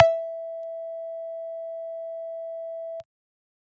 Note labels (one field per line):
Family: bass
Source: synthesizer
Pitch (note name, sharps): E5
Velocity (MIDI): 127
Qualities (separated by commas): distorted